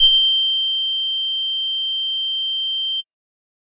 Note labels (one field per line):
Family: bass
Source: synthesizer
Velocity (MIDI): 50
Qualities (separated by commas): bright, distorted